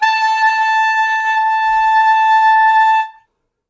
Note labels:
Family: reed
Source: acoustic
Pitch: A5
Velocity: 50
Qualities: reverb

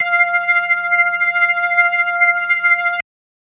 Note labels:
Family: organ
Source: electronic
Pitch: F5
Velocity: 25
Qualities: distorted

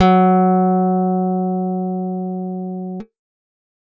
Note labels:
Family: guitar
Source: acoustic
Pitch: F#3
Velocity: 75

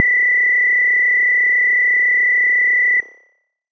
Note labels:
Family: bass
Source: synthesizer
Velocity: 100

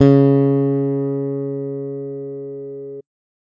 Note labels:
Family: bass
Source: electronic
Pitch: C#3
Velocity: 127

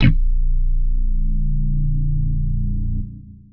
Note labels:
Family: guitar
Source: electronic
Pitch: A#0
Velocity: 25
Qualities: dark, distorted, long release

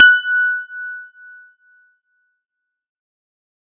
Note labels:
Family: guitar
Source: synthesizer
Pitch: F#6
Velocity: 50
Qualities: bright

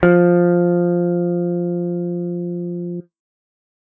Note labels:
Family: guitar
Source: electronic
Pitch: F3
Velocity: 127

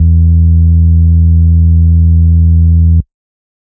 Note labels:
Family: organ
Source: electronic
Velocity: 127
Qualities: distorted

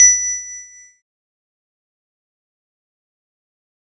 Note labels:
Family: keyboard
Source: electronic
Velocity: 100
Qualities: fast decay, percussive, reverb

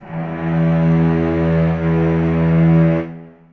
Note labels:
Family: string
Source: acoustic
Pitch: E2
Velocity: 25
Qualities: reverb

